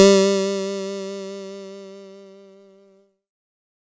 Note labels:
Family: keyboard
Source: electronic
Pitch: G3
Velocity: 50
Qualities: bright

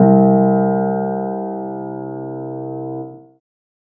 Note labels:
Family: keyboard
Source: acoustic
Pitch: C2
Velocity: 25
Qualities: reverb

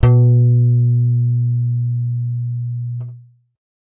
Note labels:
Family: bass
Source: synthesizer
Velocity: 100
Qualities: dark

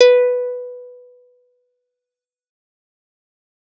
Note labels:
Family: bass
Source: synthesizer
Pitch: B4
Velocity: 127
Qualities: fast decay

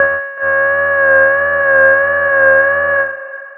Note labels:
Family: bass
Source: synthesizer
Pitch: C#5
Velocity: 25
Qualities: long release, reverb

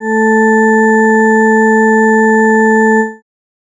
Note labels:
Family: organ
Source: electronic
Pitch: A3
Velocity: 100

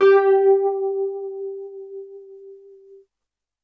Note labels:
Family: keyboard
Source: electronic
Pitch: G4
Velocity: 100

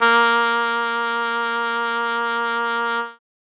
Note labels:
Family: reed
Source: acoustic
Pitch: A#3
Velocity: 127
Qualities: bright

